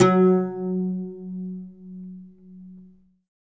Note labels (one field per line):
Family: guitar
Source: acoustic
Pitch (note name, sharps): F#3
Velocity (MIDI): 127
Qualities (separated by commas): reverb